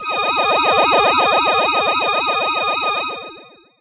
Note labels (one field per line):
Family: voice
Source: synthesizer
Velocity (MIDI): 25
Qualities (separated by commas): distorted, long release